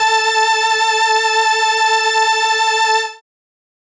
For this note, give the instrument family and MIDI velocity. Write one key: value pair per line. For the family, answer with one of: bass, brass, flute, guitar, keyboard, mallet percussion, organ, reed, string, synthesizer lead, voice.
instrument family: keyboard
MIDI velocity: 127